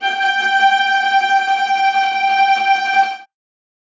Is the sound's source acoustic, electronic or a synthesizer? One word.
acoustic